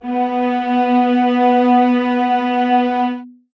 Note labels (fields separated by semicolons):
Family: string; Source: acoustic; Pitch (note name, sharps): B3; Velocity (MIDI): 50; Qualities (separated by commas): reverb